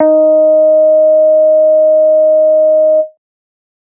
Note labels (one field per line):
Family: bass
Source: synthesizer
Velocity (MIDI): 25